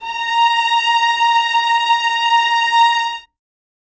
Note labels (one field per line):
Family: string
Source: acoustic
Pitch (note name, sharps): A#5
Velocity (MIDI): 100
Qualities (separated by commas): reverb